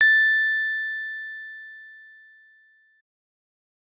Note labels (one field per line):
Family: keyboard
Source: electronic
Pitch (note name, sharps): A6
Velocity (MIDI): 127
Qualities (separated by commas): bright